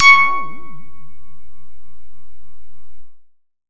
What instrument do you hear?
synthesizer bass